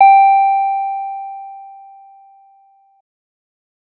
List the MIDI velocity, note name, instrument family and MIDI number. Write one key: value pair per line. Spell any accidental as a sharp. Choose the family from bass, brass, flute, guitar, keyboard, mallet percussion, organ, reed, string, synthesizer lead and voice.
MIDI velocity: 100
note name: G5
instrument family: bass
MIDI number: 79